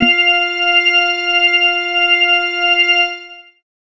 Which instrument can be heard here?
electronic organ